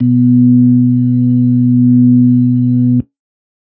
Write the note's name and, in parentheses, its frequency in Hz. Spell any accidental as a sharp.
B2 (123.5 Hz)